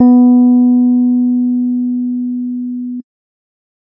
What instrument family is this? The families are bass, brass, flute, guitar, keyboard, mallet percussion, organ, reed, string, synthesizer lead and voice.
keyboard